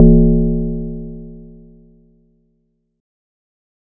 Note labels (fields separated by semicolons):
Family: mallet percussion; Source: acoustic; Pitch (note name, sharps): C1; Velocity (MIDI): 25